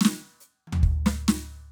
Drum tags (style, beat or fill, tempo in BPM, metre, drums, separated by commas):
half-time rock, fill, 140 BPM, 4/4, hi-hat pedal, snare, high tom, floor tom, kick